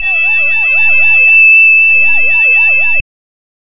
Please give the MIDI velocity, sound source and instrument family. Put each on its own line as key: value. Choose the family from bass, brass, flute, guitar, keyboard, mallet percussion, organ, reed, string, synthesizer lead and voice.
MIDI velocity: 75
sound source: synthesizer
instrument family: reed